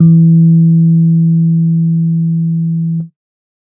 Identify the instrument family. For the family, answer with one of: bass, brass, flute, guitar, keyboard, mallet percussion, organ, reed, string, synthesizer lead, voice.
keyboard